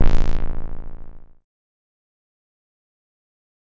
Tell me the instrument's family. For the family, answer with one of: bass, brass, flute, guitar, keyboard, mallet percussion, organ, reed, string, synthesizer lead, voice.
bass